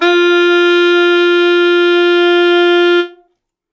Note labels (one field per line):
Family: reed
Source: acoustic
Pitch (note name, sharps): F4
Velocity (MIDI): 100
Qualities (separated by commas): reverb